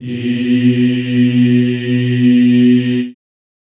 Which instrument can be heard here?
acoustic voice